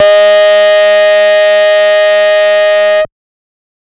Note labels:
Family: bass; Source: synthesizer; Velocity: 100; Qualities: bright, distorted, multiphonic

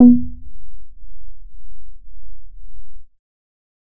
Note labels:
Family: bass; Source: synthesizer; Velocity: 25; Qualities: dark, distorted

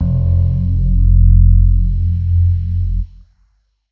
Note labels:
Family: keyboard; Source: electronic; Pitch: F1; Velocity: 50; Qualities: dark

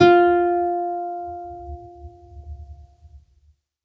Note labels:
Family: string; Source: acoustic; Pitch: F4; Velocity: 25; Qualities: reverb

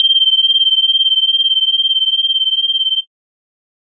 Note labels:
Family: organ; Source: electronic; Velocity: 127; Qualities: bright

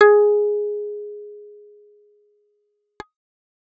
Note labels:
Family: bass; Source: synthesizer; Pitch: G#4; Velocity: 127

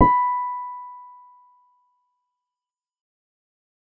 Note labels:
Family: keyboard; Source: synthesizer; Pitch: B5; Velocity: 25; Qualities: fast decay

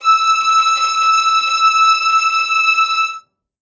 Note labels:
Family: string; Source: acoustic; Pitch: E6; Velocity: 100; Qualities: non-linear envelope, reverb

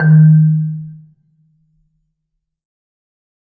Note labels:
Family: mallet percussion; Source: acoustic; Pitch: D#3; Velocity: 25; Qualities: dark, fast decay, reverb

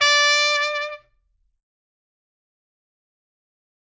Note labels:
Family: brass; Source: acoustic; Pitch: D5; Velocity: 50; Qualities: bright, fast decay

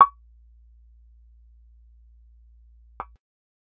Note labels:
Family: bass; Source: synthesizer; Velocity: 75; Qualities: percussive

